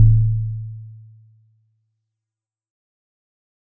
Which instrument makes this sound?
acoustic mallet percussion instrument